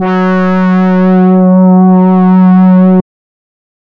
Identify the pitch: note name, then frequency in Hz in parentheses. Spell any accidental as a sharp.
F#3 (185 Hz)